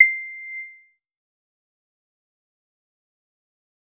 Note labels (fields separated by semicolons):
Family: bass; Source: synthesizer; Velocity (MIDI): 75; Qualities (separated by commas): fast decay